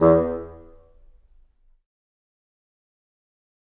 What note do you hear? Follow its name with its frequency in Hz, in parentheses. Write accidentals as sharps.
E2 (82.41 Hz)